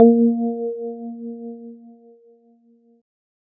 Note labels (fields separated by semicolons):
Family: keyboard; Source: electronic; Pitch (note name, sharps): A#3; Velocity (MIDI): 50; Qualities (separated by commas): dark